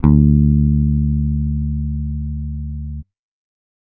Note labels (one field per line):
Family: bass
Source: electronic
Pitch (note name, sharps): D2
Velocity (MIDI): 127